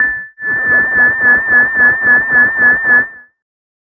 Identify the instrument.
synthesizer bass